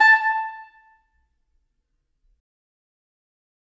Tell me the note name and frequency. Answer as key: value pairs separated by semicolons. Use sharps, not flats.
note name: A5; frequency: 880 Hz